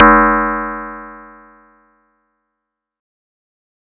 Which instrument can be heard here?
acoustic mallet percussion instrument